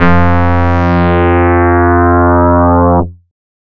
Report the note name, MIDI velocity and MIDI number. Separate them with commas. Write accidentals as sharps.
F2, 127, 41